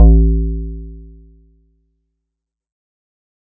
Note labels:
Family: keyboard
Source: electronic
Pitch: A1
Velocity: 75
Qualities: dark, fast decay

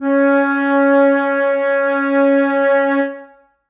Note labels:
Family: flute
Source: acoustic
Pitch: C#4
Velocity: 127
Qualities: reverb

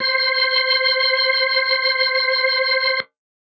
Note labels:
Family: organ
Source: electronic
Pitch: C5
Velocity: 25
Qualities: reverb

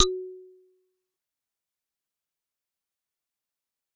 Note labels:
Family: mallet percussion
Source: acoustic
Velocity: 25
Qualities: fast decay, percussive

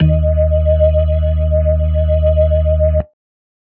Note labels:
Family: organ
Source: electronic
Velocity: 50

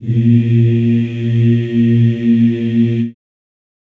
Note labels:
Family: voice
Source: acoustic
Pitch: A#2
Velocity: 50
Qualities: reverb

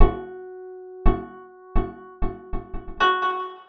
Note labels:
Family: guitar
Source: acoustic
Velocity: 75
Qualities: percussive, reverb

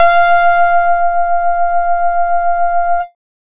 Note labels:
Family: bass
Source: synthesizer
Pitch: F5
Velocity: 50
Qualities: distorted, multiphonic, tempo-synced

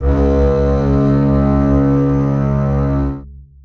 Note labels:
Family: string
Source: acoustic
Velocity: 75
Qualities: long release, reverb

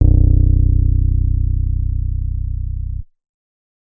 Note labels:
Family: bass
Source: synthesizer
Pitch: B0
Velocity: 50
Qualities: dark, reverb

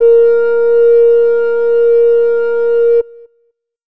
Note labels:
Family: flute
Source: acoustic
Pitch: A#4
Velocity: 75

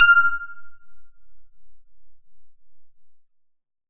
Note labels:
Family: synthesizer lead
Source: synthesizer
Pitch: F6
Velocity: 75

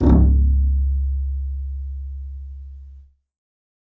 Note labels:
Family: string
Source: acoustic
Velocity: 25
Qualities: reverb

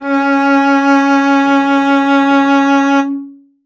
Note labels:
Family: string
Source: acoustic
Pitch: C#4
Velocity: 100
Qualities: reverb

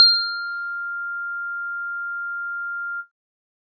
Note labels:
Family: keyboard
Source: electronic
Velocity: 50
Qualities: bright

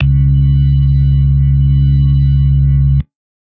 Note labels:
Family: organ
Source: electronic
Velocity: 25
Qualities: dark

